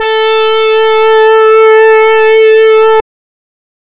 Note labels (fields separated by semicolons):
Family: reed; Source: synthesizer; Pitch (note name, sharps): A4; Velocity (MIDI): 75; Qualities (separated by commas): distorted, non-linear envelope